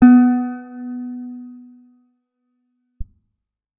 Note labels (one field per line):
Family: guitar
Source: electronic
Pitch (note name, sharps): B3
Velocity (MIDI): 25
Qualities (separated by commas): reverb